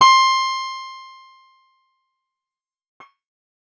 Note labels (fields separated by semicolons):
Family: guitar; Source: acoustic; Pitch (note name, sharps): C6; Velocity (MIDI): 50; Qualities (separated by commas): bright, distorted, fast decay